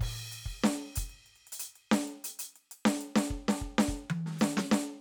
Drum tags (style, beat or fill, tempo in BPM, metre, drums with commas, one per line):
rock
beat
95 BPM
4/4
crash, closed hi-hat, hi-hat pedal, snare, high tom, kick